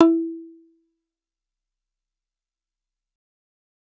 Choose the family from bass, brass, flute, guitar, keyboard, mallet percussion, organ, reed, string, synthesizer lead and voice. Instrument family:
bass